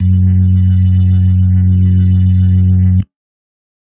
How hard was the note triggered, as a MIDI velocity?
75